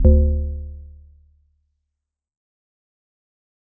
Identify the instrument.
acoustic mallet percussion instrument